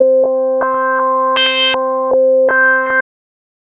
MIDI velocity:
25